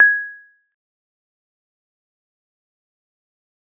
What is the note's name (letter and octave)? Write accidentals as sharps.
G#6